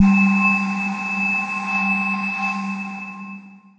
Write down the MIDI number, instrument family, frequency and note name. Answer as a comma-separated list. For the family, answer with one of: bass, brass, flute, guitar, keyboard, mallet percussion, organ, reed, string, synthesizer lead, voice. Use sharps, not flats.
55, mallet percussion, 196 Hz, G3